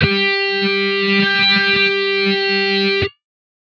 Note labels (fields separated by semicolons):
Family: guitar; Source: electronic; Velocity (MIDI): 127; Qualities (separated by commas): bright, distorted